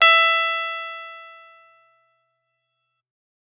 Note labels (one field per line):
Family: guitar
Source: electronic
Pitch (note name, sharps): E5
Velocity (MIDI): 75